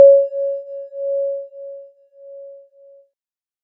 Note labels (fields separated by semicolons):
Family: keyboard; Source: synthesizer; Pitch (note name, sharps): C#5; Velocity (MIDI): 75